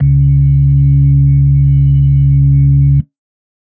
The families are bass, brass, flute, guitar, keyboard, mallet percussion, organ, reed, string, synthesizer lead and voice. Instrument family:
organ